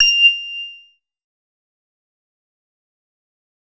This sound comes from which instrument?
synthesizer bass